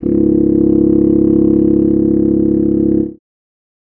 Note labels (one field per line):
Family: reed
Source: acoustic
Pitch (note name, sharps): C#1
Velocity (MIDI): 25